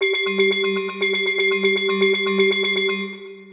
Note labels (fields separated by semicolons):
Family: mallet percussion; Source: synthesizer; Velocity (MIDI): 100; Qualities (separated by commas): long release, multiphonic, tempo-synced